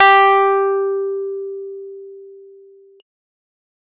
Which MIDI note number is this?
67